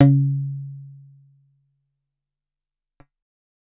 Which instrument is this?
acoustic guitar